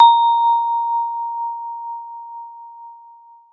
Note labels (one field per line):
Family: mallet percussion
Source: acoustic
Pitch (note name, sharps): A#5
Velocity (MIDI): 127